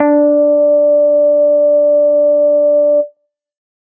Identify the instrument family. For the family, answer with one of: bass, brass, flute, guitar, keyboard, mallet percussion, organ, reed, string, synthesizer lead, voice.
bass